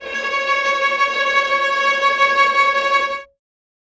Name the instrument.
acoustic string instrument